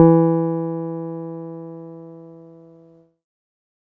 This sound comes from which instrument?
electronic keyboard